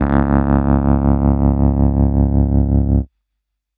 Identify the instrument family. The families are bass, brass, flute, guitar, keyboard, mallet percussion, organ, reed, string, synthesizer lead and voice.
keyboard